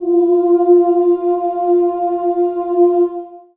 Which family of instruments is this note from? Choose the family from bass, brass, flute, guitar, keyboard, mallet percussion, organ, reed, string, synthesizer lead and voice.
voice